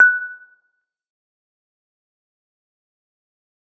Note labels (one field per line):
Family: mallet percussion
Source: acoustic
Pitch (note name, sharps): F#6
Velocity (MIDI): 25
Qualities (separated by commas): fast decay, percussive, reverb